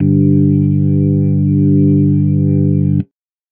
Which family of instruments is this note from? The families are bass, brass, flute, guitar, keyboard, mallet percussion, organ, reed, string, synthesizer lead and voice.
organ